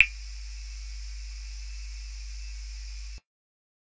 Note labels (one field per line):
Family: bass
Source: synthesizer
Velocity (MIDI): 127